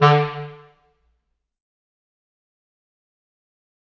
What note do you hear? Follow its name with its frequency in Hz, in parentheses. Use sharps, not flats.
D3 (146.8 Hz)